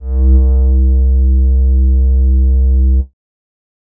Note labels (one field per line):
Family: bass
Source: synthesizer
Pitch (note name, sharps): C2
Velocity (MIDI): 100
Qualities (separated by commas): dark